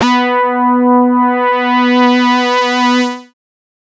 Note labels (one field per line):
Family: bass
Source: synthesizer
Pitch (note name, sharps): B3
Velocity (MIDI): 75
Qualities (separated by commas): distorted, multiphonic